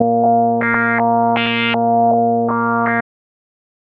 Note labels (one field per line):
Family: bass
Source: synthesizer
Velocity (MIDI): 75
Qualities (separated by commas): tempo-synced